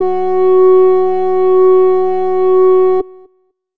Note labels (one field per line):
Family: flute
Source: acoustic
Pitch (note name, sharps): F#4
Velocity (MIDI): 127